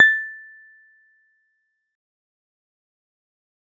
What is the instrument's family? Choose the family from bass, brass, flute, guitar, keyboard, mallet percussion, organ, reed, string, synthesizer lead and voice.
keyboard